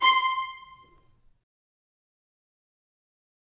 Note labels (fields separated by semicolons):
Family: string; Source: acoustic; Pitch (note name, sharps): C6; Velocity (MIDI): 50; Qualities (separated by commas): fast decay, reverb